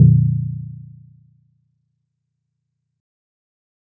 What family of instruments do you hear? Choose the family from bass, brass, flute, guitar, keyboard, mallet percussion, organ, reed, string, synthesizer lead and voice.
guitar